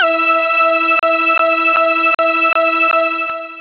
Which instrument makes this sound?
synthesizer lead